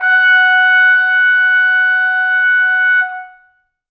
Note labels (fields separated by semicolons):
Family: brass; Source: acoustic; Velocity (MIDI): 75; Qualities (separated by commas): bright, reverb